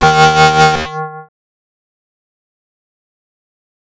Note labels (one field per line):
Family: bass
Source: synthesizer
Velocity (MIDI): 100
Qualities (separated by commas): distorted, fast decay, multiphonic